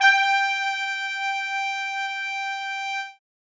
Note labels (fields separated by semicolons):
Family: brass; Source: acoustic; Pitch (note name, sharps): G5; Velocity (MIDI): 127; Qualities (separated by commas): reverb